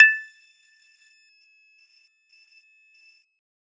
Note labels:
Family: mallet percussion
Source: acoustic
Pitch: A6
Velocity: 127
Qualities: multiphonic, percussive

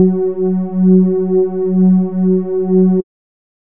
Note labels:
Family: bass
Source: synthesizer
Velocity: 75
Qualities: dark

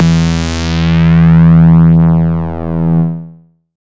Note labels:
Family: bass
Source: synthesizer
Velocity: 100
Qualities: bright, distorted, long release

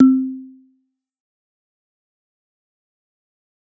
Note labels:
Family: mallet percussion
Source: acoustic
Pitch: C4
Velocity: 127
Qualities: fast decay, percussive

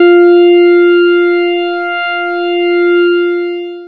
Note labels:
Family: bass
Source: synthesizer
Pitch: F4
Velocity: 100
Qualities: long release

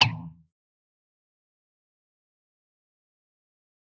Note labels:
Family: guitar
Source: electronic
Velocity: 25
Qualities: distorted, fast decay, percussive

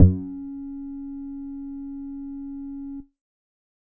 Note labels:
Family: bass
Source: synthesizer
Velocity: 25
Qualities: distorted

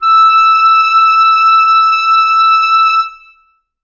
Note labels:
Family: reed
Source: acoustic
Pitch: E6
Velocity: 127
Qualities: reverb

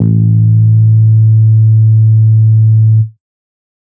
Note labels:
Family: bass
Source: synthesizer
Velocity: 127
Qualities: dark

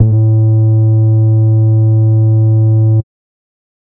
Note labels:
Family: bass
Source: synthesizer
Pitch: A2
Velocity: 25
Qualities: dark, distorted, tempo-synced

